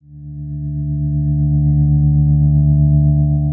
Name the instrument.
electronic guitar